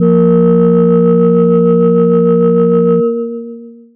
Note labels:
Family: mallet percussion; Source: electronic; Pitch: A#1; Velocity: 100; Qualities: long release

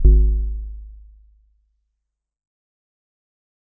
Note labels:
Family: mallet percussion; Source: acoustic; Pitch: G#1; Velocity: 75; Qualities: dark, fast decay, multiphonic

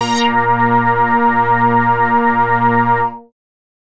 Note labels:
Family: bass; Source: synthesizer; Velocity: 127; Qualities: bright, distorted

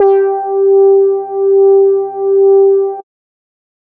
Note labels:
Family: bass; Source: synthesizer; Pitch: G4; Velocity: 25

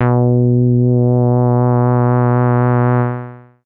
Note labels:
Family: bass; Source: synthesizer; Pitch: B2; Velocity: 25; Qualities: distorted, long release

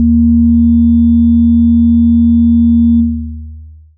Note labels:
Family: synthesizer lead; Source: synthesizer; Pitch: D#2; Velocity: 75; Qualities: long release

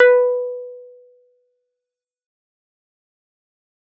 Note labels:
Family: keyboard; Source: electronic; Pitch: B4; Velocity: 75; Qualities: fast decay

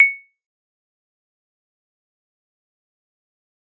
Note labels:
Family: mallet percussion; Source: acoustic; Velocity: 50; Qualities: fast decay, percussive

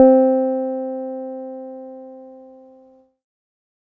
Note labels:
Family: keyboard; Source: electronic; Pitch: C4; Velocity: 50; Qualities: dark

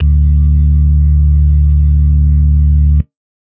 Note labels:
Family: organ; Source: electronic; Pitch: D2; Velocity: 127; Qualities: dark

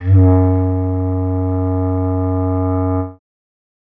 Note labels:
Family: reed; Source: acoustic; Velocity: 25; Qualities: dark

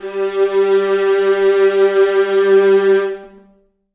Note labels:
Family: string; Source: acoustic; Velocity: 50; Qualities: reverb

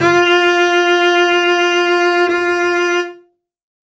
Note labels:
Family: string; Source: acoustic; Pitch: F4; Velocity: 127; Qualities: reverb

